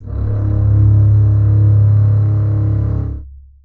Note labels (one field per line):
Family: string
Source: acoustic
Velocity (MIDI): 50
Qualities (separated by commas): long release, reverb